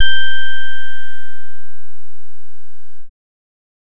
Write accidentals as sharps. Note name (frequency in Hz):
G6 (1568 Hz)